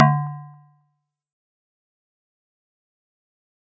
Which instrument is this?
acoustic mallet percussion instrument